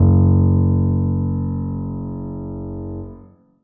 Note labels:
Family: keyboard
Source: acoustic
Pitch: F#1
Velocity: 50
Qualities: dark, reverb

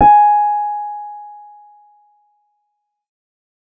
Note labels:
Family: keyboard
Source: synthesizer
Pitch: G#5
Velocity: 50

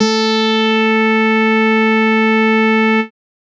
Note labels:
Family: bass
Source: synthesizer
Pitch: A3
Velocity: 100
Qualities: bright, distorted

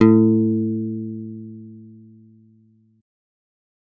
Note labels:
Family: bass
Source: synthesizer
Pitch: A2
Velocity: 127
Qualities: distorted

